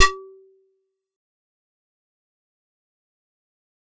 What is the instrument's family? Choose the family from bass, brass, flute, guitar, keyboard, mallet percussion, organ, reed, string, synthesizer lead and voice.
keyboard